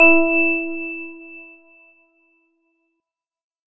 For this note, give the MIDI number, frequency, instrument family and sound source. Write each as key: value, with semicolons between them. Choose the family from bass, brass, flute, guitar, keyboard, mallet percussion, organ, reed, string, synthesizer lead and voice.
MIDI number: 64; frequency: 329.6 Hz; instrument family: organ; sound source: electronic